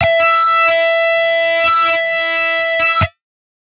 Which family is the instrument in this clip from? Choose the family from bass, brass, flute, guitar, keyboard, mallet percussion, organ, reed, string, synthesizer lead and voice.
guitar